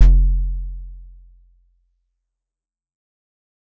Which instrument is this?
acoustic keyboard